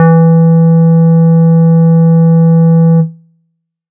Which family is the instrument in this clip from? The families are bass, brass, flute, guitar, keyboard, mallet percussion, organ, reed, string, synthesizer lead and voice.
bass